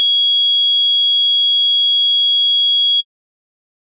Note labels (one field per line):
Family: organ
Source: electronic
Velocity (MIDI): 127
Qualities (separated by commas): bright